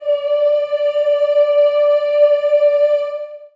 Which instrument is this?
acoustic voice